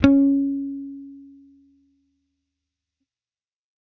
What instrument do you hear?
electronic bass